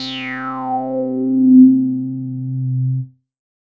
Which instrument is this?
synthesizer bass